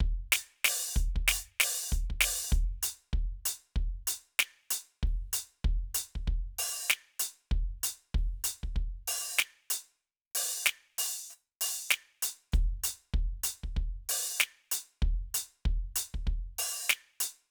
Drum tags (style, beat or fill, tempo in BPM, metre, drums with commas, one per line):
funk
beat
96 BPM
4/4
crash, closed hi-hat, open hi-hat, hi-hat pedal, snare, kick